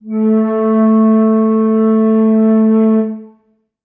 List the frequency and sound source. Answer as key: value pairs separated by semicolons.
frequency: 220 Hz; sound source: acoustic